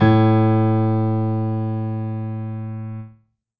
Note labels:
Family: keyboard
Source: acoustic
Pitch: A2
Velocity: 100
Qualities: reverb

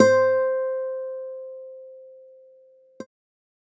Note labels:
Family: guitar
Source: electronic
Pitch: C5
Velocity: 25

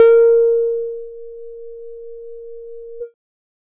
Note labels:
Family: bass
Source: synthesizer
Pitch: A#4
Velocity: 75

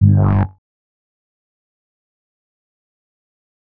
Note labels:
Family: bass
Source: synthesizer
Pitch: G1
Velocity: 127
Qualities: distorted, fast decay

